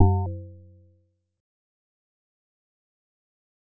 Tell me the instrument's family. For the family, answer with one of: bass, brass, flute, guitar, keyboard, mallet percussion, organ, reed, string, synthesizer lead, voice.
mallet percussion